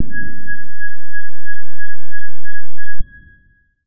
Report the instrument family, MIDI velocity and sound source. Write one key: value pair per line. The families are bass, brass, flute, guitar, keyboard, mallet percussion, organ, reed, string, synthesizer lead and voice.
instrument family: guitar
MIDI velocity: 25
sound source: electronic